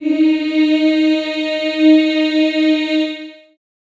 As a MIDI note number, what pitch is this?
63